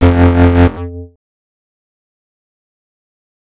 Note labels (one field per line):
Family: bass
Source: synthesizer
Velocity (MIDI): 127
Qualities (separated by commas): distorted, fast decay, multiphonic